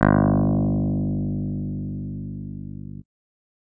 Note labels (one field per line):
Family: keyboard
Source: electronic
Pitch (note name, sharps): G1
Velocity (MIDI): 75